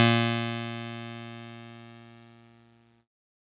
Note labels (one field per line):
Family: keyboard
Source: electronic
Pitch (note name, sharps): A#2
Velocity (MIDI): 75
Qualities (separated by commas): bright, distorted